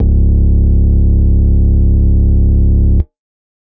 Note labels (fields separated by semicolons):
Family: organ; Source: electronic; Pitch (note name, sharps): C#1; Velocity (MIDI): 25